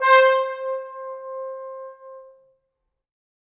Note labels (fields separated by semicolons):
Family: brass; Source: acoustic; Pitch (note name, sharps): C5; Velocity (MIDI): 25; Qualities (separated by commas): bright, reverb